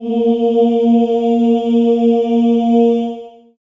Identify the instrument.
acoustic voice